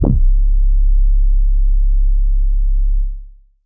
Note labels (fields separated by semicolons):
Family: bass; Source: synthesizer; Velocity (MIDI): 25; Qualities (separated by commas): distorted, tempo-synced